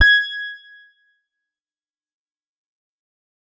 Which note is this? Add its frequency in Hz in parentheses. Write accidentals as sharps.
G#6 (1661 Hz)